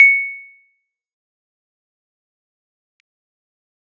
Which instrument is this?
electronic keyboard